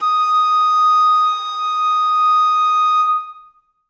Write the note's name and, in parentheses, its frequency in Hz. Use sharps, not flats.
D#6 (1245 Hz)